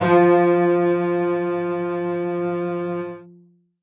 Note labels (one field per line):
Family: string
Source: acoustic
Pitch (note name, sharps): F3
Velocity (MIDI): 127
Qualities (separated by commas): reverb